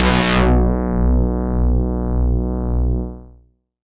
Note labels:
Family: bass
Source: synthesizer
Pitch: B1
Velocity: 127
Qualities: bright, distorted, tempo-synced

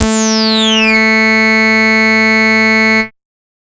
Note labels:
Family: bass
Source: synthesizer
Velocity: 127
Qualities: bright, distorted, multiphonic

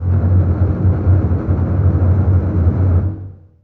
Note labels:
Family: string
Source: acoustic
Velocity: 100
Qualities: long release, non-linear envelope, reverb

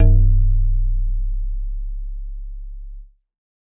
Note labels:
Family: mallet percussion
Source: acoustic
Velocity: 127

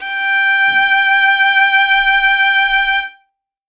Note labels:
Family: string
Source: acoustic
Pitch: G5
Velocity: 50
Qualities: bright, reverb

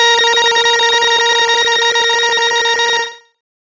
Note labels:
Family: bass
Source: synthesizer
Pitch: A#4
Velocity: 127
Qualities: bright, distorted, non-linear envelope

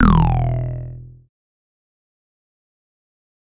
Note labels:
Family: bass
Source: synthesizer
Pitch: E1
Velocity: 25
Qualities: distorted, fast decay

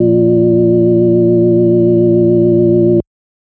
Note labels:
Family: organ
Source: electronic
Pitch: A#2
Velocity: 75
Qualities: multiphonic

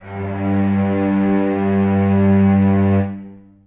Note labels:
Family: string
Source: acoustic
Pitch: G2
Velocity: 50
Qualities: long release, reverb

